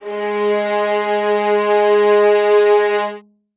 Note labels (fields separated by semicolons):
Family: string; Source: acoustic; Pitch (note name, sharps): G#3; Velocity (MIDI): 50; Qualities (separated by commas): reverb